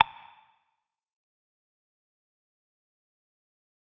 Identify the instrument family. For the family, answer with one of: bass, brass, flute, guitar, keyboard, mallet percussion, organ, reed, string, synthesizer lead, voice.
guitar